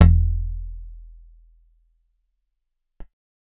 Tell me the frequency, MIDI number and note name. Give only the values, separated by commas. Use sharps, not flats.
41.2 Hz, 28, E1